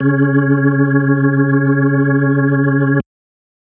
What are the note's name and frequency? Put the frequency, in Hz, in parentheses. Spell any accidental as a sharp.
C#3 (138.6 Hz)